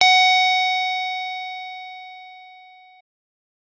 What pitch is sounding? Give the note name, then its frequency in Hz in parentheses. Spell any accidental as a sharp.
F#5 (740 Hz)